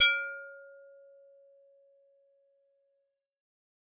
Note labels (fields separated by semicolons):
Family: bass; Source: synthesizer; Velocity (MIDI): 25; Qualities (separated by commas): distorted, percussive